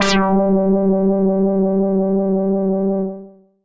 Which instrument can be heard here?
synthesizer bass